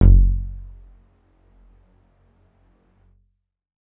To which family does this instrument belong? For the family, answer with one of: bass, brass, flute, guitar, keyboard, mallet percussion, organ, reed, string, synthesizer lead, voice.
keyboard